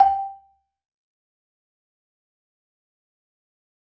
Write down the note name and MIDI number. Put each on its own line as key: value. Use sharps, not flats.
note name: G5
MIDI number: 79